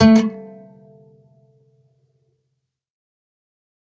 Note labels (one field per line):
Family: string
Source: acoustic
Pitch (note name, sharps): A3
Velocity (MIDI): 127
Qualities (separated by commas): fast decay, percussive, reverb